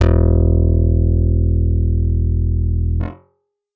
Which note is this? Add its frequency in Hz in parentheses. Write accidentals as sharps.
E1 (41.2 Hz)